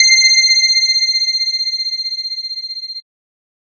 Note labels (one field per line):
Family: bass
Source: synthesizer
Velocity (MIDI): 25